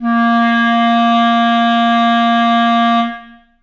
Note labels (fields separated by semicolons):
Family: reed; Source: acoustic; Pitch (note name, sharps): A#3; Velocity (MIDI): 127; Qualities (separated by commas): reverb